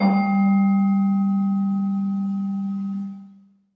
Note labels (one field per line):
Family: mallet percussion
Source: acoustic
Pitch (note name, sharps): G3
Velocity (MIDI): 25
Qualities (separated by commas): reverb